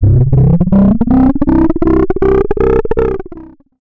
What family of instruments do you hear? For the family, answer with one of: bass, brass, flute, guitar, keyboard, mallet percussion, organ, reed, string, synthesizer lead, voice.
bass